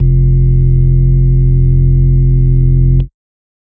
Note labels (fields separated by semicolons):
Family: organ; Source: electronic; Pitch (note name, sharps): F1; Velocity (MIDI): 25; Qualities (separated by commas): dark